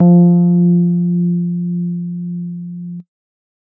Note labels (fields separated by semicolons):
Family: keyboard; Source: electronic; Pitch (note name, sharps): F3; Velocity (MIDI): 25